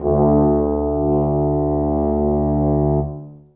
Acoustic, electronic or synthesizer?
acoustic